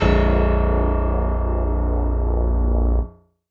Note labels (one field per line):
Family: keyboard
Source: electronic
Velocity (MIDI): 127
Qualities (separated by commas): reverb